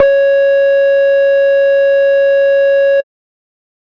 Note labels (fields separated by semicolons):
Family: bass; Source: synthesizer; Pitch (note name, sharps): C#5; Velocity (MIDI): 100; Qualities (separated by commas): distorted, tempo-synced